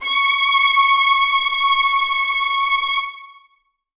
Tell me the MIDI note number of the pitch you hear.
85